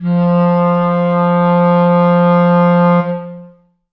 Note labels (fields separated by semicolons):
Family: reed; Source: acoustic; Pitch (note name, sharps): F3; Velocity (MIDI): 75; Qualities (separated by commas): long release, reverb